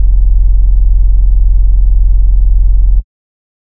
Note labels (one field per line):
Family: bass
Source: synthesizer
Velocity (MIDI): 25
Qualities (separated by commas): dark, distorted